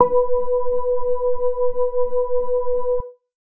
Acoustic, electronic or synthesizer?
electronic